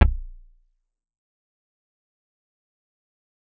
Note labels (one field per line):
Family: guitar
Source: electronic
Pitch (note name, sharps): A#0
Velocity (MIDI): 50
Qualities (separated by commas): fast decay, percussive